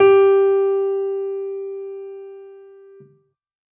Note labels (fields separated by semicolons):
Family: keyboard; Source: acoustic; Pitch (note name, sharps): G4; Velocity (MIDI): 50